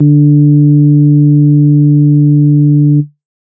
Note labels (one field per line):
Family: organ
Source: electronic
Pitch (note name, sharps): D3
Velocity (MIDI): 127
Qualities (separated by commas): dark